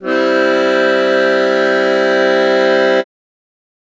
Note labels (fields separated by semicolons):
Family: keyboard; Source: acoustic; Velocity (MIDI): 100